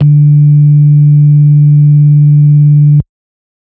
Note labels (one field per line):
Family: organ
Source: electronic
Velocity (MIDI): 50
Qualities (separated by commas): dark